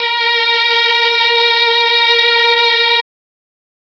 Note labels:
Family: string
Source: electronic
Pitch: A#4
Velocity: 127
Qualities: distorted, reverb

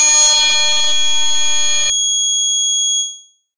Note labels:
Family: bass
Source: synthesizer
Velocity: 127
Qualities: bright, distorted

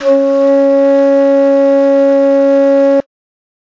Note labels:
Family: flute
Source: acoustic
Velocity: 127

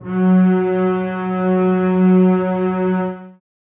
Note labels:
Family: string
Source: acoustic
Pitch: F#3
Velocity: 25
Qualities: reverb

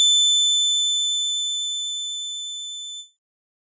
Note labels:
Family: organ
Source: electronic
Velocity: 25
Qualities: bright

